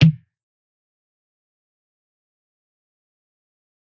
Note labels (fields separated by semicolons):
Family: guitar; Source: electronic; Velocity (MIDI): 25; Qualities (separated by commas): distorted, fast decay, percussive